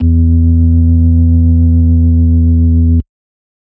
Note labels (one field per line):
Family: organ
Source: electronic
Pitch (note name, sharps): E2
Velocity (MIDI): 25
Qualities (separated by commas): dark, distorted